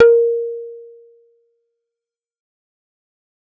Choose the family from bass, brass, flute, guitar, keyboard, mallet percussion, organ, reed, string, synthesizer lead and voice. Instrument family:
bass